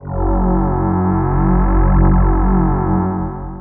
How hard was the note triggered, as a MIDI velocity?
25